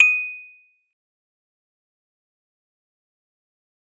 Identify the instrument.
acoustic mallet percussion instrument